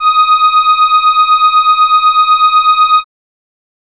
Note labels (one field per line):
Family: keyboard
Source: acoustic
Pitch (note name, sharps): D#6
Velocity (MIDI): 75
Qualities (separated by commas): bright